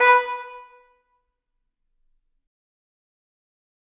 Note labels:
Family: reed; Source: acoustic; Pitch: B4; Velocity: 127; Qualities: fast decay, percussive, reverb

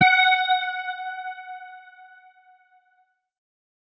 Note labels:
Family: guitar; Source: electronic; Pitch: F#5; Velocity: 25

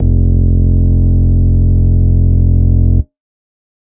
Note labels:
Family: organ; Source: electronic; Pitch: F1; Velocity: 75; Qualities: distorted

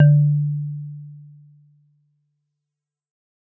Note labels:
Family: mallet percussion; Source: acoustic; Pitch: D3; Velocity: 50; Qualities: fast decay

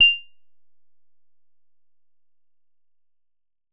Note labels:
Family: guitar; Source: synthesizer; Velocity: 75; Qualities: bright, percussive

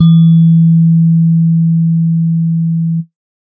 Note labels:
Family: keyboard; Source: electronic; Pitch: E3; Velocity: 50

